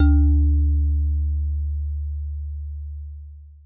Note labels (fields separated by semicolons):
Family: mallet percussion; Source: acoustic; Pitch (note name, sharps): D2; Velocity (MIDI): 75; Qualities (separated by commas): long release